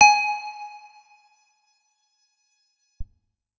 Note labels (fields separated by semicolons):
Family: guitar; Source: electronic; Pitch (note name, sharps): G#5; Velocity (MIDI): 75; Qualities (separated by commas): bright, percussive, reverb